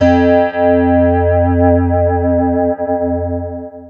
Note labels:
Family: guitar; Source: electronic; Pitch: F2; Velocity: 100; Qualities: long release, multiphonic, non-linear envelope

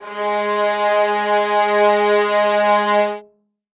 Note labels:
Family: string; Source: acoustic; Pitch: G#3; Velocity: 50; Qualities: reverb

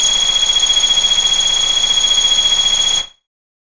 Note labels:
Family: bass; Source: synthesizer; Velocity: 25; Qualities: bright, distorted

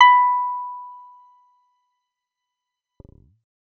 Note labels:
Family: bass; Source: synthesizer; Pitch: B5; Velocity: 50; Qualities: fast decay

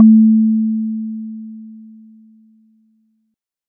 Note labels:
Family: mallet percussion; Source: acoustic; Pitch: A3; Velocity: 25

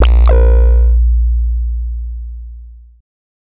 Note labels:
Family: bass; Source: synthesizer; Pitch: A#1; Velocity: 127; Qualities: distorted

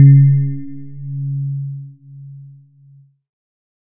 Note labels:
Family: keyboard; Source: electronic; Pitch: C#3; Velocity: 50

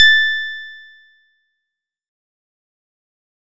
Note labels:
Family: guitar; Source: synthesizer; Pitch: A6; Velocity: 100; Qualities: bright, fast decay

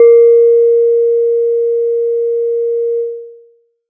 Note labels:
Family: mallet percussion; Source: acoustic; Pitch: A#4; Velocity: 50; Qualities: long release

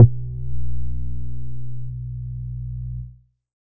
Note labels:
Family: bass; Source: synthesizer; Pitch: B1; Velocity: 25; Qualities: distorted

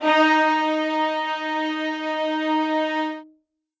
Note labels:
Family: string; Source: acoustic; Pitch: D#4; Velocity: 127; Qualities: reverb

